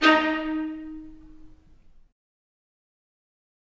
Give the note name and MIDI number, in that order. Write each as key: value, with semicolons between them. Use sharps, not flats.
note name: D#4; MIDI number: 63